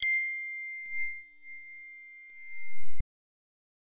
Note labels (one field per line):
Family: voice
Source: synthesizer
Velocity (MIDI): 75